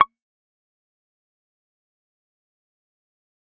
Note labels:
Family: guitar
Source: electronic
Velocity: 50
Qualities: fast decay, percussive

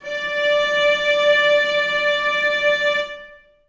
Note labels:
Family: string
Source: acoustic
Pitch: D5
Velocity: 25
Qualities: reverb

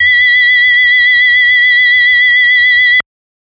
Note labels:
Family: organ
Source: electronic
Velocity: 25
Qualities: multiphonic

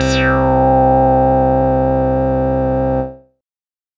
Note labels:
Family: bass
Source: synthesizer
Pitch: C2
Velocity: 100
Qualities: bright, distorted, non-linear envelope

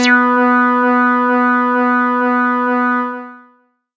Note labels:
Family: bass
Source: synthesizer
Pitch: B3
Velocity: 127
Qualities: distorted, long release

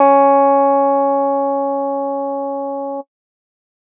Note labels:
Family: guitar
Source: electronic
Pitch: C#4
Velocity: 50

